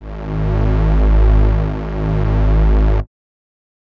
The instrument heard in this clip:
acoustic reed instrument